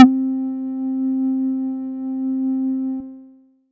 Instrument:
synthesizer bass